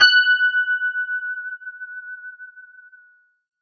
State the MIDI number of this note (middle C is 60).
90